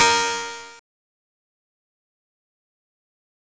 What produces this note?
electronic guitar